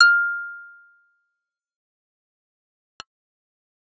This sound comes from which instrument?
synthesizer bass